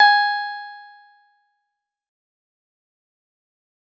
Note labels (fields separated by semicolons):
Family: guitar; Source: synthesizer; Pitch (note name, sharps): G#5; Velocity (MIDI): 100; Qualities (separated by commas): fast decay